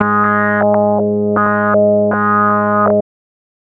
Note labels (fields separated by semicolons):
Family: bass; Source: synthesizer; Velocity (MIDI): 75; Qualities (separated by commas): tempo-synced